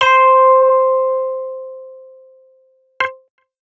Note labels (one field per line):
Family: guitar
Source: electronic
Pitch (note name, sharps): C5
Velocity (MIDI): 75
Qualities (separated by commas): distorted